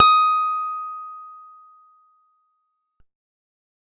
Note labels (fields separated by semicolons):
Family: guitar; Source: acoustic; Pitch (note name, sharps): D#6; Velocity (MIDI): 127